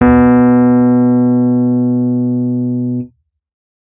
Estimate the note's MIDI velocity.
100